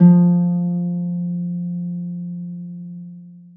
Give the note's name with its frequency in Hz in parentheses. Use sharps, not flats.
F3 (174.6 Hz)